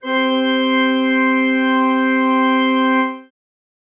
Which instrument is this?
acoustic organ